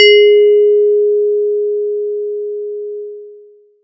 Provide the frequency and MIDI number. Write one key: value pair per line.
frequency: 415.3 Hz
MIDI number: 68